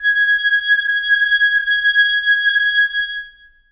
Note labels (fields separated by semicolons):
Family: reed; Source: acoustic; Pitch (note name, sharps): G#6; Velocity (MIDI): 50; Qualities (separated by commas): long release, reverb